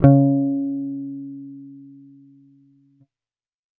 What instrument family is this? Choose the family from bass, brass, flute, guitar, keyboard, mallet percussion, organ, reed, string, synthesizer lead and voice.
bass